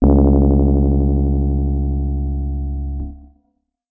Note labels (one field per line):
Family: keyboard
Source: electronic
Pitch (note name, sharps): C#2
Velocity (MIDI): 25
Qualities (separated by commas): dark, distorted